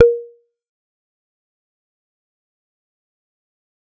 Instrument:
synthesizer bass